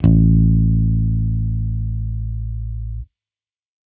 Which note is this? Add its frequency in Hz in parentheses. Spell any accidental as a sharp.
A1 (55 Hz)